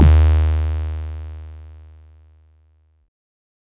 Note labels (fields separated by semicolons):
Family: bass; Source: synthesizer; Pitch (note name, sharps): D#2; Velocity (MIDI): 75; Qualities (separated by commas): bright, distorted